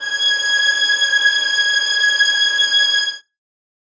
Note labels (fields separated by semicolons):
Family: string; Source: acoustic; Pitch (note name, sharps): G#6; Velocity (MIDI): 50; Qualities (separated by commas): reverb